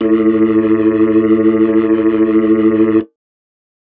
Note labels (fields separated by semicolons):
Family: organ; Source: electronic; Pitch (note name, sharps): A2; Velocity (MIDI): 50; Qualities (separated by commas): distorted